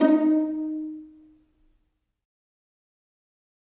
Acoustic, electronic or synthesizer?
acoustic